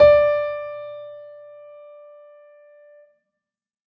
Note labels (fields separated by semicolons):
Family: keyboard; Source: acoustic; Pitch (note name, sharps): D5; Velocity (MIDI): 100; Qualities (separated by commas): reverb